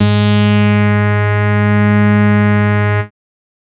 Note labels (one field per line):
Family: bass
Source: synthesizer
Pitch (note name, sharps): G#2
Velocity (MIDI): 100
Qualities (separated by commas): bright, distorted